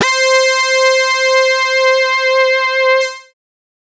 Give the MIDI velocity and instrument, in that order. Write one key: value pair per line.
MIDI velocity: 25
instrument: synthesizer bass